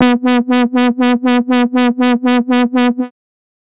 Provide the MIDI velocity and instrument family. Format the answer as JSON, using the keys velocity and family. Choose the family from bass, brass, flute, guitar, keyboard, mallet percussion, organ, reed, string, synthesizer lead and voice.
{"velocity": 100, "family": "bass"}